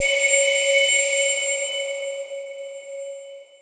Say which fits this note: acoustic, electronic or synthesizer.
electronic